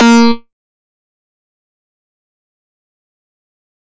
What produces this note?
synthesizer bass